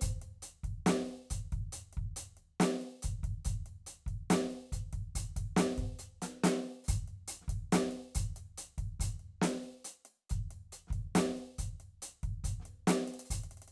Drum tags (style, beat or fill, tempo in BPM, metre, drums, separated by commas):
hip-hop, beat, 140 BPM, 4/4, closed hi-hat, hi-hat pedal, snare, kick